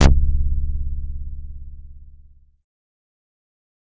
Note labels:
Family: bass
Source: synthesizer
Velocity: 75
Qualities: distorted

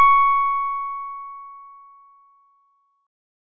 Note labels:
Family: organ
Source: electronic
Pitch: C#6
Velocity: 127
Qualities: bright

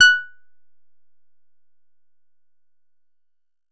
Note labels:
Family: guitar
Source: synthesizer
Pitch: F#6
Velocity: 50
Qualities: percussive

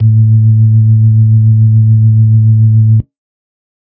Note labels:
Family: organ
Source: electronic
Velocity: 50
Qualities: dark

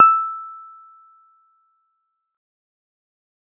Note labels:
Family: keyboard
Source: electronic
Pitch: E6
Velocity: 25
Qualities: fast decay, percussive

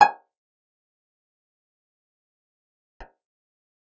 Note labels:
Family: guitar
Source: acoustic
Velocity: 100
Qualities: fast decay, percussive, reverb

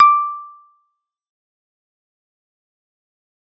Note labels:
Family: keyboard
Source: electronic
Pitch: D6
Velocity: 100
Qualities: fast decay, percussive

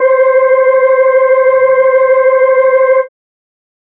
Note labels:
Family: organ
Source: electronic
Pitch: C5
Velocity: 50

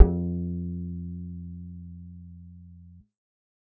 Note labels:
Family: bass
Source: synthesizer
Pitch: F2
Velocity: 75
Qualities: dark, reverb

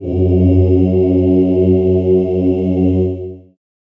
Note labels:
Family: voice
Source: acoustic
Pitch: F#2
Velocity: 100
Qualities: dark, long release, reverb

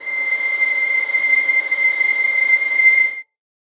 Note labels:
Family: string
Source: acoustic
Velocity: 100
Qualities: reverb

